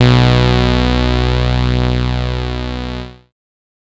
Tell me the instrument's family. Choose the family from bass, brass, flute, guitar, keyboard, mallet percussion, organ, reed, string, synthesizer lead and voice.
bass